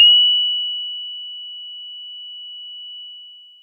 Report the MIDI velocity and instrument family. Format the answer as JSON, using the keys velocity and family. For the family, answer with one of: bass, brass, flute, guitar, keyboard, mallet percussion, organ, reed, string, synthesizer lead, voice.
{"velocity": 50, "family": "mallet percussion"}